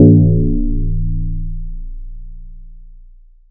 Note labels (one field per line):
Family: mallet percussion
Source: electronic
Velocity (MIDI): 127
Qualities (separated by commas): long release, multiphonic